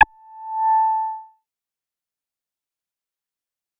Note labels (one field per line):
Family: bass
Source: synthesizer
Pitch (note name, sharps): A5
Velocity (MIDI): 127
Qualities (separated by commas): fast decay